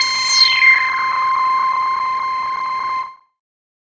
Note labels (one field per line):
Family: bass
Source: synthesizer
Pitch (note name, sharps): C6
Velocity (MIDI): 50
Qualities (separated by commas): bright, distorted, non-linear envelope